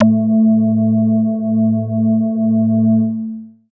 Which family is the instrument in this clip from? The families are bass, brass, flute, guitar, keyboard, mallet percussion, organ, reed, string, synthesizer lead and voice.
bass